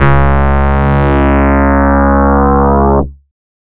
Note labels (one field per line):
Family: bass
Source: synthesizer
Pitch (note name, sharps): C#2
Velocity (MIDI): 127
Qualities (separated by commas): bright, distorted